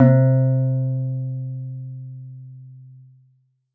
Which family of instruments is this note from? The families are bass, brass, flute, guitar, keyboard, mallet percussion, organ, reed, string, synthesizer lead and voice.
guitar